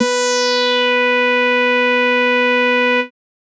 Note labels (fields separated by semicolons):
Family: bass; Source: synthesizer; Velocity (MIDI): 127; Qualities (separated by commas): bright, distorted